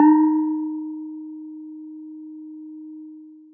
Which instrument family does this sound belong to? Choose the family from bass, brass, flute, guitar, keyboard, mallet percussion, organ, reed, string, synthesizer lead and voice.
mallet percussion